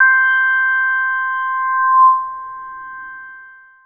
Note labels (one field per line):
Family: synthesizer lead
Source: synthesizer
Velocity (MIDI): 25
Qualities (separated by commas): long release